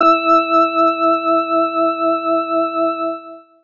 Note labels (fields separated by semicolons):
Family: organ; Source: electronic; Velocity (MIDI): 100; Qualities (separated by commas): distorted